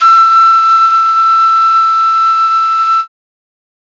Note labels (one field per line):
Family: flute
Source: acoustic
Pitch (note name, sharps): E6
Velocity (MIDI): 50